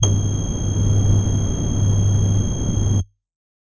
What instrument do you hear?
synthesizer voice